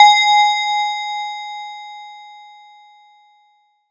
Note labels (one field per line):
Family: mallet percussion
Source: acoustic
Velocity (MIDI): 50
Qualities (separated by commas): multiphonic